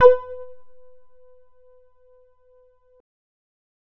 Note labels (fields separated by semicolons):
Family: bass; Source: synthesizer; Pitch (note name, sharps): B4; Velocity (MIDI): 50; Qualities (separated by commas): dark, distorted, percussive